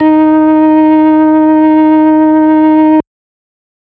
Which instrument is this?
electronic organ